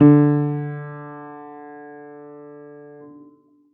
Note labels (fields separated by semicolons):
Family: keyboard; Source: acoustic; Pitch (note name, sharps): D3; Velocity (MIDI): 75; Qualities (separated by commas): reverb